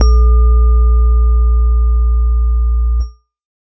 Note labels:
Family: keyboard; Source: electronic; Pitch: A#1; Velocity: 100

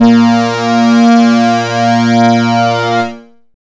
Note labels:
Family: bass; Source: synthesizer; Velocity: 127

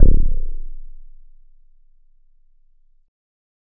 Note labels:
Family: keyboard; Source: electronic; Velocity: 100

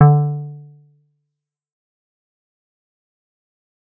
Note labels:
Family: bass; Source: synthesizer; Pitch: D3; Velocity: 100; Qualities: dark, fast decay, percussive

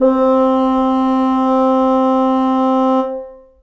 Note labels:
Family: reed; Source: acoustic; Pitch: C4; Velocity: 75; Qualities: long release, reverb

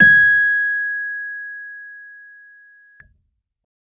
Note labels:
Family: keyboard; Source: electronic; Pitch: G#6; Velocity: 50

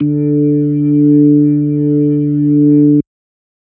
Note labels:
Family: organ; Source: electronic; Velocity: 25

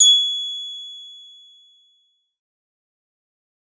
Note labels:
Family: synthesizer lead; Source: synthesizer; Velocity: 50; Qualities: bright, distorted, fast decay

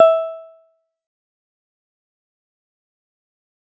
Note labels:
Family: guitar; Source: synthesizer; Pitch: E5; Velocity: 25; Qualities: fast decay, percussive

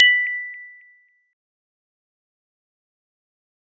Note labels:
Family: mallet percussion; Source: acoustic; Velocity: 50; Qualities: fast decay, percussive

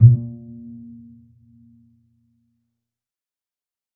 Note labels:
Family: string; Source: acoustic; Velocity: 50; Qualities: dark, percussive, reverb

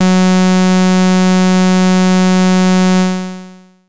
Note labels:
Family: bass; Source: synthesizer; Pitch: F#3; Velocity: 100; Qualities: bright, distorted, long release

